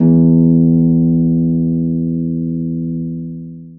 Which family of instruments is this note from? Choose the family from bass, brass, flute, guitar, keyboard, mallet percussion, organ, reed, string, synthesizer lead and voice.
string